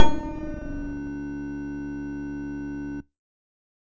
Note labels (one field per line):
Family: bass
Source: synthesizer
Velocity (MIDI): 50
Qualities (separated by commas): distorted